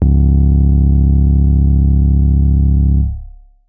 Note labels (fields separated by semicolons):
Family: keyboard; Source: acoustic; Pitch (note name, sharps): C#1; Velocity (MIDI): 127; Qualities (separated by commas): long release